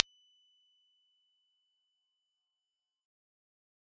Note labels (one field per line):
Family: bass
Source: synthesizer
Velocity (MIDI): 75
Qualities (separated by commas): fast decay, percussive